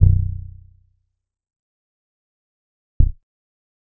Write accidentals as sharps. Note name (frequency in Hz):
B0 (30.87 Hz)